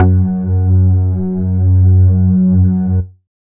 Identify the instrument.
synthesizer bass